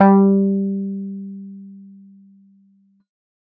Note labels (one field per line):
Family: keyboard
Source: electronic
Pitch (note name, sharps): G3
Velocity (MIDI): 25